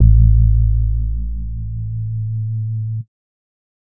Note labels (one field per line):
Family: bass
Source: synthesizer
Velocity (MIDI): 25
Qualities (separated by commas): dark, distorted